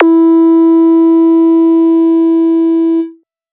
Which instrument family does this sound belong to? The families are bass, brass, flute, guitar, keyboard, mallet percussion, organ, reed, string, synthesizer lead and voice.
bass